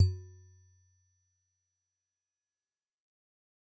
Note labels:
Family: mallet percussion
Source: acoustic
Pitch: F#2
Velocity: 100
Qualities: percussive

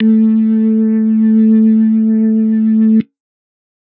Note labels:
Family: organ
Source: electronic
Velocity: 75

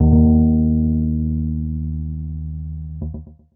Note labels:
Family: keyboard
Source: electronic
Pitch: D#2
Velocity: 25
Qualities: dark, tempo-synced

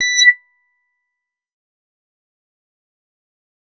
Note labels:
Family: bass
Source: synthesizer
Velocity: 127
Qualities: bright, distorted, fast decay, percussive

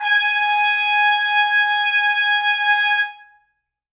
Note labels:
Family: brass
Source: acoustic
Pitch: G#5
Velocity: 25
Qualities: reverb

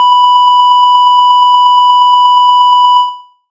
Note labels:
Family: bass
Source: synthesizer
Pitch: B5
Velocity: 100

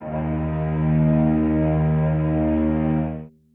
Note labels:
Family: string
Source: acoustic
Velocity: 25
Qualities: reverb

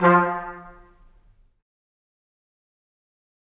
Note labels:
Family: brass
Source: acoustic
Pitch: F3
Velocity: 25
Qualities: fast decay, percussive, reverb

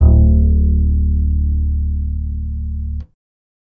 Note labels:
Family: bass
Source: electronic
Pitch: D1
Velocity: 100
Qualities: reverb

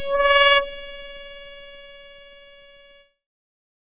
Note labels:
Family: keyboard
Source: synthesizer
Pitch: C#5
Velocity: 50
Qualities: bright, distorted

